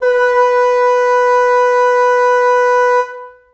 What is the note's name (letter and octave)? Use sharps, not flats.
B4